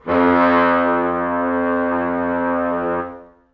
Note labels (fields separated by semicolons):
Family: brass; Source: acoustic; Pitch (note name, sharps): F2; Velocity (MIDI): 100; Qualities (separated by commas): reverb